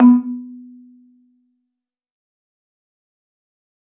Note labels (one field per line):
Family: mallet percussion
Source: acoustic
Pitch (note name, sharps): B3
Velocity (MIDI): 25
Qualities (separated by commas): dark, fast decay, percussive, reverb